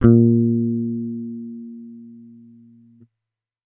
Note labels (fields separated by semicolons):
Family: bass; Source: electronic; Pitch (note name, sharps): A#2; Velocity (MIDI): 50